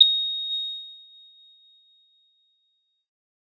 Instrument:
electronic keyboard